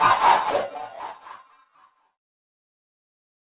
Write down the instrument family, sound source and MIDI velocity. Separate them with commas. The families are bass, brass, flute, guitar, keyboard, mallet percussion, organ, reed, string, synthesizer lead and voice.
keyboard, electronic, 75